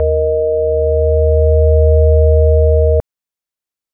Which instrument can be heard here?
electronic organ